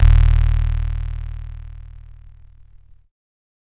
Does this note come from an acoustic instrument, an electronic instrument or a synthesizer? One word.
electronic